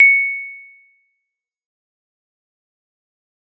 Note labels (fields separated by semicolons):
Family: mallet percussion; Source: acoustic; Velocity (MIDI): 100; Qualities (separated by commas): fast decay, percussive